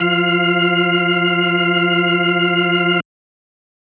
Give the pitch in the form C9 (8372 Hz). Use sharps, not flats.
F3 (174.6 Hz)